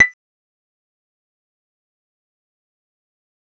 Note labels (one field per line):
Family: bass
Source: synthesizer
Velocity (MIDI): 75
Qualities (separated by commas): fast decay, percussive